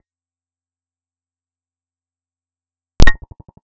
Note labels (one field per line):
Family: bass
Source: synthesizer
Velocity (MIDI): 25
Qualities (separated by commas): reverb